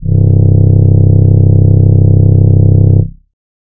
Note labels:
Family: voice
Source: synthesizer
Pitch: C1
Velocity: 127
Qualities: distorted

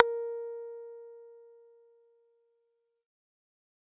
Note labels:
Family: bass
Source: synthesizer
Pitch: A#4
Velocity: 50

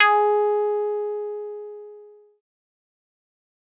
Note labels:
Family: synthesizer lead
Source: synthesizer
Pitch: G#4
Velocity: 50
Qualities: distorted, fast decay

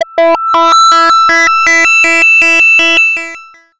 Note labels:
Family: bass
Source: synthesizer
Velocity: 100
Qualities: bright, distorted, long release, multiphonic, tempo-synced

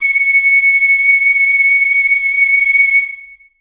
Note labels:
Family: flute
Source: acoustic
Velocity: 100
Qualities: reverb

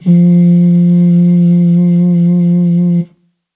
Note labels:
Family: brass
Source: acoustic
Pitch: F3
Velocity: 25

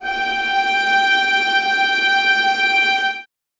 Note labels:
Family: string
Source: acoustic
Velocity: 25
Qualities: reverb

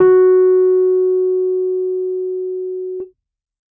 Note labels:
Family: keyboard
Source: electronic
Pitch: F#4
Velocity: 100

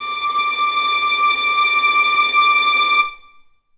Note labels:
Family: string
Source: acoustic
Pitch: D6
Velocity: 25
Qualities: bright, reverb

